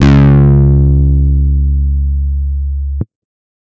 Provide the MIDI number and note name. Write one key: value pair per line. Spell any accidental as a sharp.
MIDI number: 37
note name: C#2